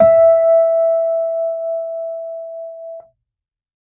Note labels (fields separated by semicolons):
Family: keyboard; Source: electronic; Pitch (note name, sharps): E5; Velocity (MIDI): 100